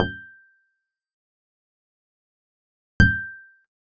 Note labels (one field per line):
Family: guitar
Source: acoustic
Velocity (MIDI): 25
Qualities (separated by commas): percussive